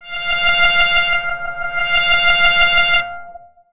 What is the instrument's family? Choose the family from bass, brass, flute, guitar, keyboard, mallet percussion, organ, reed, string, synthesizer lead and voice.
bass